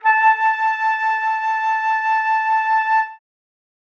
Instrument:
acoustic flute